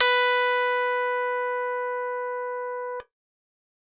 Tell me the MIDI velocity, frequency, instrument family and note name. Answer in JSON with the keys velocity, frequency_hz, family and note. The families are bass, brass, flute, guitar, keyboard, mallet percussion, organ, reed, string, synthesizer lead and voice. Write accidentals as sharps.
{"velocity": 50, "frequency_hz": 493.9, "family": "keyboard", "note": "B4"}